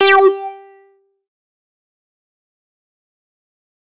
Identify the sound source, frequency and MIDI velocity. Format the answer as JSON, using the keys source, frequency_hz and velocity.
{"source": "synthesizer", "frequency_hz": 392, "velocity": 127}